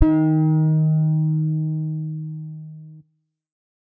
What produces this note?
electronic guitar